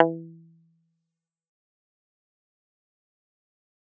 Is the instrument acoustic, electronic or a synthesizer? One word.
electronic